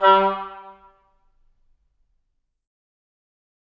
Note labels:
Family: reed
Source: acoustic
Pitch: G3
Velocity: 127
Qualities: fast decay, percussive, reverb

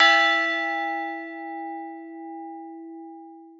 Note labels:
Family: mallet percussion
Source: acoustic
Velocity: 127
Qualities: long release, reverb

